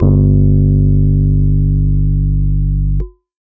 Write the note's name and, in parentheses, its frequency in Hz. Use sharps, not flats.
G1 (49 Hz)